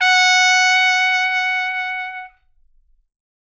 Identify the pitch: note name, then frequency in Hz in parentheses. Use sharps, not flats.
F#5 (740 Hz)